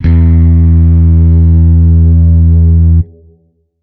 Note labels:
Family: guitar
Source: electronic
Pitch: E2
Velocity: 75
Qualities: distorted

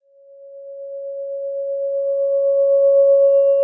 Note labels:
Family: guitar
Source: electronic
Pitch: C#5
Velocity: 25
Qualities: dark, long release

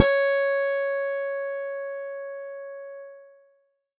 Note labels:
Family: keyboard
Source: electronic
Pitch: C#5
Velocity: 127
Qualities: bright

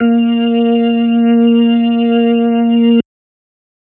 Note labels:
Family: organ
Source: electronic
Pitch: A#3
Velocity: 100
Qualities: distorted

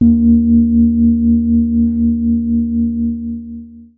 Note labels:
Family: keyboard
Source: electronic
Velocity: 50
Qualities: dark, long release, reverb

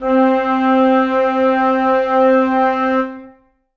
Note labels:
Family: reed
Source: acoustic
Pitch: C4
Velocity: 50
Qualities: reverb

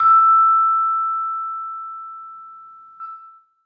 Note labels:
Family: mallet percussion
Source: acoustic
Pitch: E6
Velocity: 100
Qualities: reverb

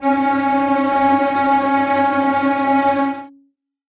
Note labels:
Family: string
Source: acoustic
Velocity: 50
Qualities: bright, non-linear envelope, reverb

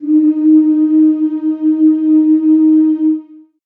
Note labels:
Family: voice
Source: acoustic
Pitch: D#4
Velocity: 100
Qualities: long release, reverb

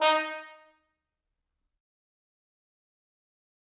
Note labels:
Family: brass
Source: acoustic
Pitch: D#4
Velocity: 127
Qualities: bright, fast decay, percussive, reverb

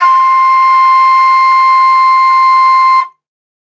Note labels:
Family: flute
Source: acoustic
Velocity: 75

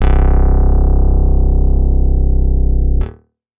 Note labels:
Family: guitar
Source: acoustic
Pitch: C1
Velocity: 50

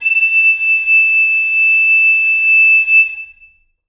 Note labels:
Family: flute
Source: acoustic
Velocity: 100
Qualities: bright, long release, reverb

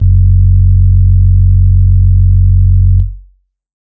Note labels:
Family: organ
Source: electronic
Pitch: F#1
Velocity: 100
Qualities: dark

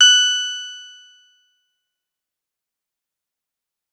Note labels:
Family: guitar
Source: electronic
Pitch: F#6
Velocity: 75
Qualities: bright, fast decay

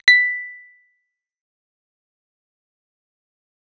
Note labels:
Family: bass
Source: synthesizer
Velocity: 50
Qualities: fast decay, percussive

